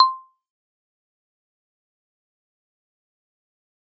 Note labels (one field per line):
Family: mallet percussion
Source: acoustic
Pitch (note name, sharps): C6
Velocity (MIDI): 25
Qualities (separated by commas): fast decay, percussive